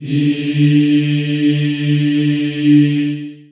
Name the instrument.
acoustic voice